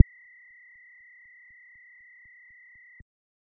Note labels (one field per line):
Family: bass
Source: synthesizer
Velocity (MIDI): 25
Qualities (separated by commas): dark, percussive